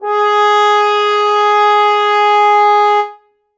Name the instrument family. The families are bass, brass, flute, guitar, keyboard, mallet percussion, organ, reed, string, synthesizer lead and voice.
brass